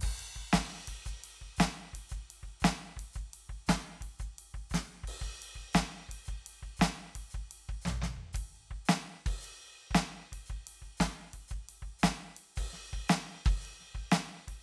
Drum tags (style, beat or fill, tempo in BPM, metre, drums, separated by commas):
rock, beat, 115 BPM, 4/4, crash, ride, hi-hat pedal, snare, floor tom, kick